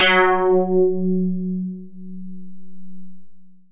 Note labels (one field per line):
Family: synthesizer lead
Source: synthesizer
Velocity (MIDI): 100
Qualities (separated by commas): long release